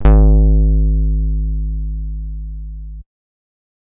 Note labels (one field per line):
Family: guitar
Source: electronic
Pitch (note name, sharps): G#1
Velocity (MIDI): 75